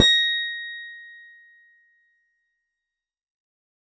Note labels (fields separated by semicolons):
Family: keyboard; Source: electronic; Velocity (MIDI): 75; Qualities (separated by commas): fast decay